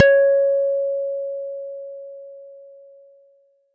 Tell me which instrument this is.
electronic guitar